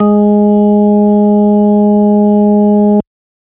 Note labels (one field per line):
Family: organ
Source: electronic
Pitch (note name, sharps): G#3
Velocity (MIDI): 75